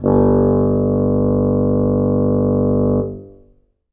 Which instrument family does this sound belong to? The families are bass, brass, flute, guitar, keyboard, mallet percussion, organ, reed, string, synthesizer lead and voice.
reed